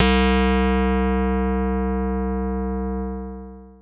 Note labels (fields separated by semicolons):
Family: keyboard; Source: electronic; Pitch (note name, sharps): C2; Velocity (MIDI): 25; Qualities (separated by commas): distorted, long release